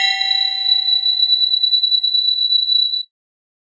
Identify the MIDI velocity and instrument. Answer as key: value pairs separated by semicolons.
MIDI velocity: 127; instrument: electronic mallet percussion instrument